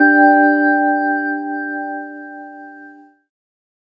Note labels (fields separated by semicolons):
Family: keyboard; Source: synthesizer; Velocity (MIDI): 100